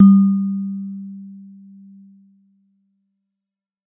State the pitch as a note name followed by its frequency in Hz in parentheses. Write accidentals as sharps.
G3 (196 Hz)